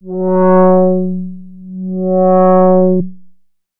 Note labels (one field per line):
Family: bass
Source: synthesizer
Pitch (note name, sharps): F#3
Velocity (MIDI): 25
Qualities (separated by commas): distorted, tempo-synced